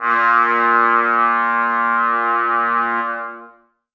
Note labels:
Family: brass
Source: acoustic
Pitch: A#2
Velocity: 100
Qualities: bright, long release, reverb

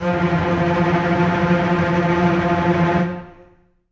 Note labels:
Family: string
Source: acoustic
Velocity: 127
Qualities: long release, non-linear envelope, reverb

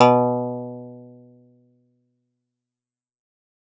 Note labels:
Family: guitar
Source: acoustic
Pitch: B2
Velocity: 50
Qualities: fast decay, reverb

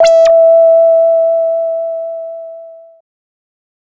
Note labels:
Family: bass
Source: synthesizer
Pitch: E5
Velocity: 127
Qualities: distorted

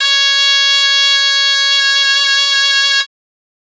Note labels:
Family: reed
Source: acoustic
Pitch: C#5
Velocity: 75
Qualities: reverb

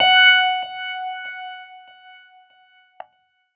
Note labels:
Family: keyboard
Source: electronic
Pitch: F#5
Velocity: 100

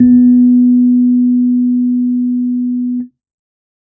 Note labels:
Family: keyboard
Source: electronic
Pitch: B3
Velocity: 50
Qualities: dark

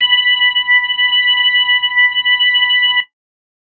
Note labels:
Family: organ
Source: electronic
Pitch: B5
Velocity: 100

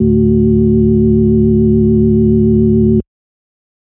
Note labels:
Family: organ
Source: electronic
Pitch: D2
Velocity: 127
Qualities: dark, multiphonic

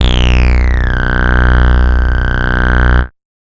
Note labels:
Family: bass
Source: synthesizer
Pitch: B0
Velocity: 100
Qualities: bright, distorted, multiphonic

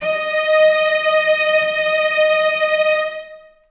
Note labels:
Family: string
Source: acoustic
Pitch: D#5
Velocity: 100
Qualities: long release, reverb

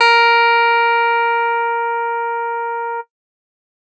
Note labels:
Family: guitar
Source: electronic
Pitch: A#4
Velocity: 127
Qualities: bright

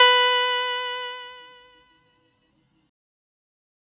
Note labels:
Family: keyboard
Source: synthesizer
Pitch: B4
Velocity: 127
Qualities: bright

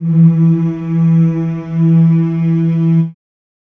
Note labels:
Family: voice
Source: acoustic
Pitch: E3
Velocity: 50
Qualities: dark, reverb

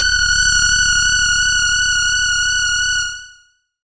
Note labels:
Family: bass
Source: synthesizer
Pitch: F#6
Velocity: 100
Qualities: tempo-synced

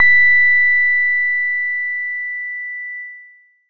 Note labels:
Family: bass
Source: synthesizer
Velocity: 25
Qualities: distorted

